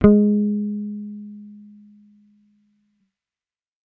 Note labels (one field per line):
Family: bass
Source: electronic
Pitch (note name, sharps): G#3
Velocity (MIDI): 25